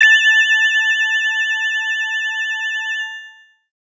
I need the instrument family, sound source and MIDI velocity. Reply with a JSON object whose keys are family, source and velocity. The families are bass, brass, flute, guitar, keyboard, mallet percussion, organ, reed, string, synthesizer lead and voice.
{"family": "organ", "source": "electronic", "velocity": 100}